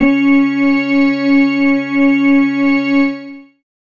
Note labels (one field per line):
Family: organ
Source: electronic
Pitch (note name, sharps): C#4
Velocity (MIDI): 25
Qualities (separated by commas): long release, reverb